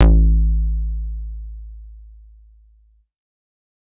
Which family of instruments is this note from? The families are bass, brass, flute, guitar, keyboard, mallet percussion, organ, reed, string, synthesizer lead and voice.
bass